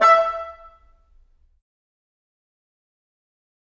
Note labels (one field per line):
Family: reed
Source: acoustic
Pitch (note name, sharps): E5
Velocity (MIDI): 127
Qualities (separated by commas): fast decay, percussive, reverb